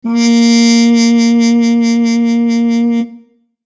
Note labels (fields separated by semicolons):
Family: brass; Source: acoustic; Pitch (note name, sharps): A#3; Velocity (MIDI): 100; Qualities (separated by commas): bright